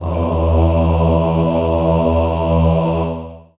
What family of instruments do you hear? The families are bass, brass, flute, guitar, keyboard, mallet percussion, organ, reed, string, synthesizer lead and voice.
voice